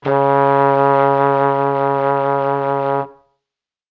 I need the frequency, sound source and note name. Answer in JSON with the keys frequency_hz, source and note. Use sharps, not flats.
{"frequency_hz": 138.6, "source": "acoustic", "note": "C#3"}